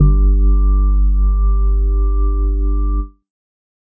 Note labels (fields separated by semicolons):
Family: organ; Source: electronic; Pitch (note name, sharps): G1; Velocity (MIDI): 25; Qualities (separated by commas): dark